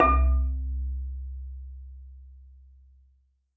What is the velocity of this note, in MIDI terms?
25